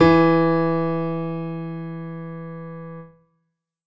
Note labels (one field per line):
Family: keyboard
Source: acoustic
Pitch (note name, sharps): E3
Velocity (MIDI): 127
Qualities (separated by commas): reverb